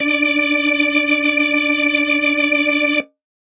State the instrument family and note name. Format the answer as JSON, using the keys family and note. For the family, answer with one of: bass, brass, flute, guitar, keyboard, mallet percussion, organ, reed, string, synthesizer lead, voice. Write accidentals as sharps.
{"family": "organ", "note": "D4"}